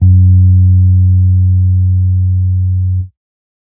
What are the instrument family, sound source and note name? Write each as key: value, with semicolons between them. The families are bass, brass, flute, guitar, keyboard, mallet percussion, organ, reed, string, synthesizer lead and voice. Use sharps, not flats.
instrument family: keyboard; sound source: electronic; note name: F#2